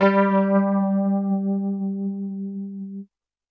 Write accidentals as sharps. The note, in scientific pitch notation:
G3